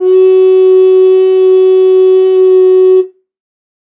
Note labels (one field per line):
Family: flute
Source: acoustic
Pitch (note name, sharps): F#4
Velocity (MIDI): 100